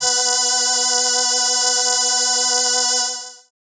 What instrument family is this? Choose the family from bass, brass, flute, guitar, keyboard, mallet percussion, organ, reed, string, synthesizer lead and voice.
keyboard